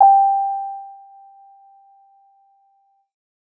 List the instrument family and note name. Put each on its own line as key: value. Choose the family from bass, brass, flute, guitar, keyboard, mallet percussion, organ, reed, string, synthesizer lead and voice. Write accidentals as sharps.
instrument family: keyboard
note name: G5